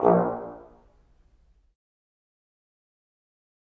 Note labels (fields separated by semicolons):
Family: brass; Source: acoustic; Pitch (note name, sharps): A#1; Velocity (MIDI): 50; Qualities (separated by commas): fast decay, percussive, reverb